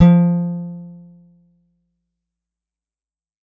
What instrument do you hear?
acoustic guitar